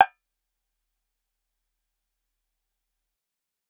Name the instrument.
synthesizer bass